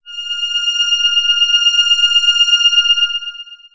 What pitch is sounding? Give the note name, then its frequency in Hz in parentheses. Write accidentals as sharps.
F6 (1397 Hz)